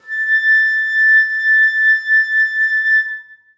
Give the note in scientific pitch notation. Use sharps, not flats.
A6